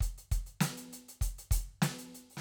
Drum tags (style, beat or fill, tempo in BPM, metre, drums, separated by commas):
rock, beat, 100 BPM, 4/4, closed hi-hat, open hi-hat, hi-hat pedal, snare, kick